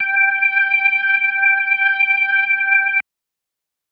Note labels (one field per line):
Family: organ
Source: electronic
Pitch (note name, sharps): G5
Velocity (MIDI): 127